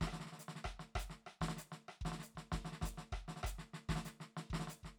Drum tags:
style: maracatu; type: beat; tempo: 96 BPM; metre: 4/4; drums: hi-hat pedal, snare, cross-stick, kick

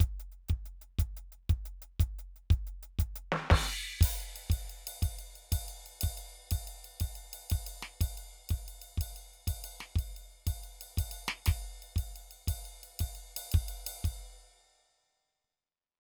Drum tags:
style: rock; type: beat; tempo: 120 BPM; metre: 4/4; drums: crash, ride, closed hi-hat, open hi-hat, snare, kick

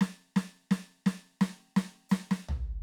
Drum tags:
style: New Orleans funk; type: fill; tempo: 84 BPM; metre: 4/4; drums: hi-hat pedal, snare, floor tom

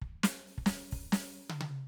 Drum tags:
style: punk; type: fill; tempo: 128 BPM; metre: 4/4; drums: closed hi-hat, open hi-hat, snare, high tom, kick

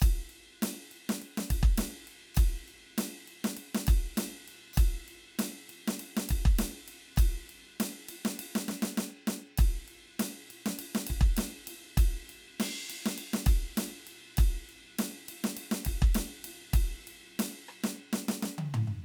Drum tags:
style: rock; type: beat; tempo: 100 BPM; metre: 4/4; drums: ride, hi-hat pedal, snare, cross-stick, high tom, mid tom, kick

